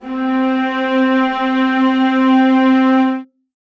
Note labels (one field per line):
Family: string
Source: acoustic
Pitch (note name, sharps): C4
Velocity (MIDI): 50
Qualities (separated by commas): reverb